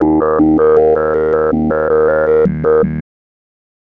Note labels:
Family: bass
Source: synthesizer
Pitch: D#2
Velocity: 50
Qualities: tempo-synced

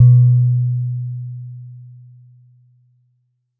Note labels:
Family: mallet percussion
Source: acoustic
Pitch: B2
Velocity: 25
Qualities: dark

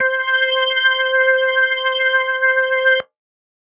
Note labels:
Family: organ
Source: electronic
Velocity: 25

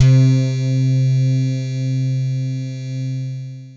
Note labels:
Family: guitar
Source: synthesizer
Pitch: C3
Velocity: 100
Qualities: long release

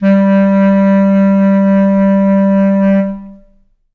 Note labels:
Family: reed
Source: acoustic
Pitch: G3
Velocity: 50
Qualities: long release, reverb

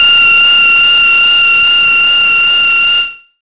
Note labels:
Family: bass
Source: synthesizer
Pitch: F6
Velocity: 127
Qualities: non-linear envelope

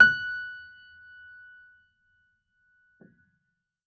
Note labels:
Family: keyboard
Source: acoustic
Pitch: F#6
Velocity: 100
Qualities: percussive

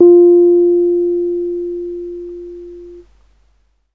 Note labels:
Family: keyboard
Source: electronic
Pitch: F4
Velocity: 25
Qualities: dark

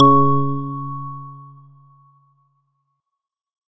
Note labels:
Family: organ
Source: electronic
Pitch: C#3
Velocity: 127

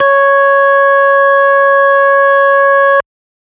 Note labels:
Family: organ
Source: electronic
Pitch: C#5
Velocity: 127

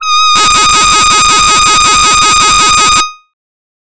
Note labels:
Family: voice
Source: synthesizer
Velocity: 127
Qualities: bright

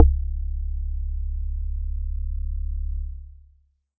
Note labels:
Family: mallet percussion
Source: acoustic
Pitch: C#1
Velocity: 127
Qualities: dark

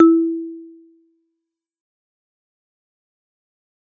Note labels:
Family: mallet percussion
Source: acoustic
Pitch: E4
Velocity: 50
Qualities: fast decay, percussive

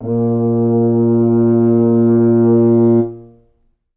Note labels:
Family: brass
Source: acoustic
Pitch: A#2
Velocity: 25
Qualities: dark, reverb

